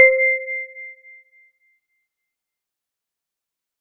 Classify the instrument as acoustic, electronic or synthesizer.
acoustic